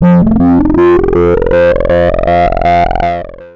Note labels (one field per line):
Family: bass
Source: synthesizer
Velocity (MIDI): 50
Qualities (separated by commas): distorted, long release, multiphonic, tempo-synced